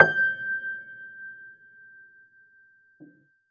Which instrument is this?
acoustic keyboard